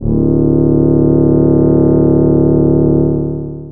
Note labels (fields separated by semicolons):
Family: voice; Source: synthesizer; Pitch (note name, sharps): D1; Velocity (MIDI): 75; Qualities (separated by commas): distorted, long release